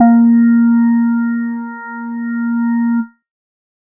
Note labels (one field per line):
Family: organ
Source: electronic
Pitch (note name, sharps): A#3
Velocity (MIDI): 75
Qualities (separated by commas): dark